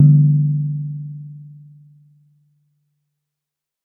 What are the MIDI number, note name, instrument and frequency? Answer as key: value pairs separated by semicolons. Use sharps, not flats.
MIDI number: 50; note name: D3; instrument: acoustic mallet percussion instrument; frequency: 146.8 Hz